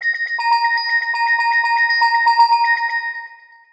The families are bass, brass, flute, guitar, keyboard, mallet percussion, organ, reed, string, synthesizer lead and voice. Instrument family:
mallet percussion